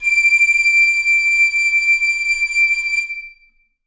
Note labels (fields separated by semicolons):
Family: flute; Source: acoustic; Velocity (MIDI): 50; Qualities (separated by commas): reverb